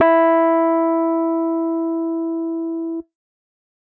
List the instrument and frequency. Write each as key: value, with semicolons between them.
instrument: electronic keyboard; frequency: 329.6 Hz